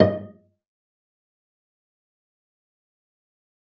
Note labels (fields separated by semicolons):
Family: string; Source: acoustic; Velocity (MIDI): 25; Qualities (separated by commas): fast decay, percussive, reverb